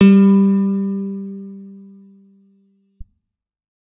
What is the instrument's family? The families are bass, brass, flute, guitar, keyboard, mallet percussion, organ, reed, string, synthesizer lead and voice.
guitar